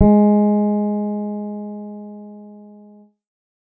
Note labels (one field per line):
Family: keyboard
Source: synthesizer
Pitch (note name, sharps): G#3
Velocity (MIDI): 25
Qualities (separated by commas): dark